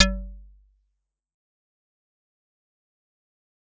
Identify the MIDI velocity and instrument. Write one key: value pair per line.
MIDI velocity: 50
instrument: acoustic mallet percussion instrument